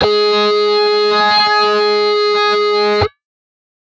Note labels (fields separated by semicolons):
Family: guitar; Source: electronic; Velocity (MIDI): 100; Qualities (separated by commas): bright, distorted